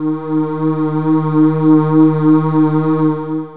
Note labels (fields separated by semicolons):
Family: voice; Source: synthesizer; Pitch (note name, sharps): D#3; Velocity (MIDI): 100; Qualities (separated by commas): distorted, long release